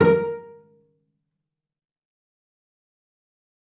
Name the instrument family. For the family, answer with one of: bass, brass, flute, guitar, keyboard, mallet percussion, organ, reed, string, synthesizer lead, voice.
string